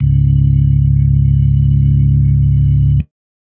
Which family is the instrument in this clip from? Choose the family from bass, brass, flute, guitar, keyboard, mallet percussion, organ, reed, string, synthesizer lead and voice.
organ